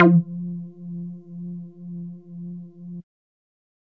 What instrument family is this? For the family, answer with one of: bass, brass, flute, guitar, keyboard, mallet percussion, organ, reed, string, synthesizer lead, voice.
bass